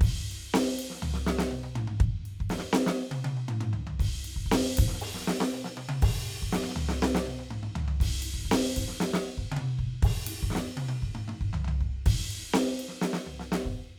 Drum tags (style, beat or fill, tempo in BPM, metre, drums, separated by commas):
rock, beat, 120 BPM, 4/4, crash, ride, ride bell, snare, high tom, mid tom, floor tom, kick